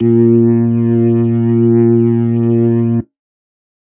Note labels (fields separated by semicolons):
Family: organ; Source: electronic; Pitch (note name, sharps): A#2; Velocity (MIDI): 75; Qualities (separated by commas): distorted